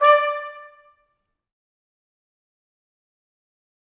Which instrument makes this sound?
acoustic brass instrument